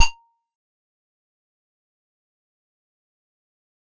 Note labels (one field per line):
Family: keyboard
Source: acoustic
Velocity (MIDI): 25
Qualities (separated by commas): fast decay, percussive